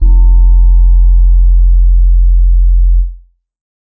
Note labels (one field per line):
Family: keyboard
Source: electronic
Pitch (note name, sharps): F1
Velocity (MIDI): 50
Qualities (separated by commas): dark